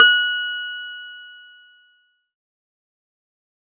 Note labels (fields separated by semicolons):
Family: keyboard; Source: electronic; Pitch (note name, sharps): F#6; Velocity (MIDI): 50; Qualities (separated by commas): distorted, fast decay